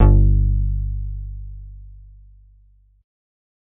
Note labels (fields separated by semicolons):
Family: bass; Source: synthesizer; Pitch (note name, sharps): G1; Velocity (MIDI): 75